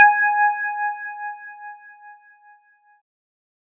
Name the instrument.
electronic keyboard